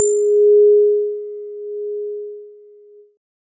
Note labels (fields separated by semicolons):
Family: keyboard; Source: electronic; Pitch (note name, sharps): G#4; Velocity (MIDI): 127; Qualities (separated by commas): multiphonic